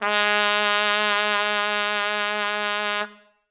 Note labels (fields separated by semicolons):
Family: brass; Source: acoustic; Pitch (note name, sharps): G#3; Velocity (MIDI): 127